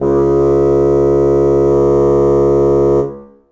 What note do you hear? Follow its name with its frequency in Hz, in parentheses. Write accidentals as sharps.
C#2 (69.3 Hz)